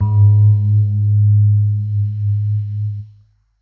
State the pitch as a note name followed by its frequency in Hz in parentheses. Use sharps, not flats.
G#2 (103.8 Hz)